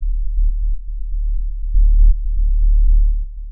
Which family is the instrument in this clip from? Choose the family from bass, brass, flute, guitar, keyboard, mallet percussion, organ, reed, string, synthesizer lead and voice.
synthesizer lead